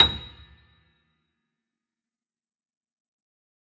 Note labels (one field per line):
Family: keyboard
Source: acoustic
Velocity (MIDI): 100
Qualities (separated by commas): fast decay, percussive, reverb